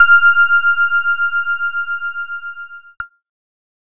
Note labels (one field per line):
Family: keyboard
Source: electronic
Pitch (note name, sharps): F6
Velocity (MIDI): 50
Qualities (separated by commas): distorted